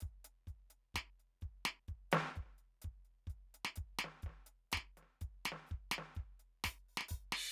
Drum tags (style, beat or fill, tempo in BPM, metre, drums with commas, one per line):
reggae
beat
126 BPM
4/4
crash, closed hi-hat, open hi-hat, hi-hat pedal, snare, kick